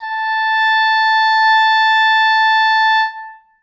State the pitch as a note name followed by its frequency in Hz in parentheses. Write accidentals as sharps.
A5 (880 Hz)